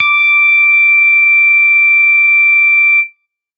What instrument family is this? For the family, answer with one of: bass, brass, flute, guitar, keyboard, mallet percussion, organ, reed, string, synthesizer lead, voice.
bass